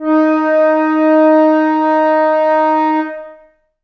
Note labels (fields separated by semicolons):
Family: flute; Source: acoustic; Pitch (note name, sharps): D#4; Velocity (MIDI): 75; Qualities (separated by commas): long release, reverb